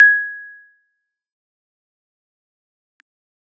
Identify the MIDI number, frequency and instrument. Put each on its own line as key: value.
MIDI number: 92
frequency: 1661 Hz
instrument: electronic keyboard